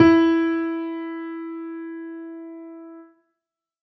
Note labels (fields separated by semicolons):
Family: keyboard; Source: acoustic; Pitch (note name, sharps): E4; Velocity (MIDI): 100